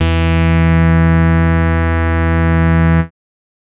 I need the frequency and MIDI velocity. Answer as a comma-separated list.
82.41 Hz, 75